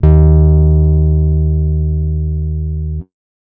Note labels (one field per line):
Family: guitar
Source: acoustic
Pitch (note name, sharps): D#2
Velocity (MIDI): 25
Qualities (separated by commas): dark